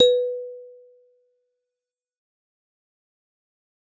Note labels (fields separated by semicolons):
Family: mallet percussion; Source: acoustic; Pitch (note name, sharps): B4; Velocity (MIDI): 127; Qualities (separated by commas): fast decay, percussive